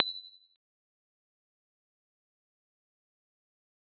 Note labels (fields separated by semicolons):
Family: keyboard; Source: electronic; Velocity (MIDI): 25; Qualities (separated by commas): bright, fast decay, percussive